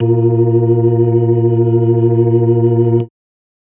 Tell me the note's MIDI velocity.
50